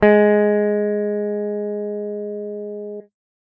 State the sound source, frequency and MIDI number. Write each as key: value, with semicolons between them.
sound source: electronic; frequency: 207.7 Hz; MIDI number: 56